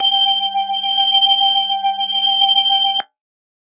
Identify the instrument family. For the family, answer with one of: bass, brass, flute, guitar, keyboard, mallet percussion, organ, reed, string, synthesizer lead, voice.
organ